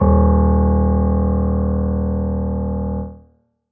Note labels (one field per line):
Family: keyboard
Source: acoustic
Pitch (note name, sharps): D#1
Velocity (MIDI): 50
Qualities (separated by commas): reverb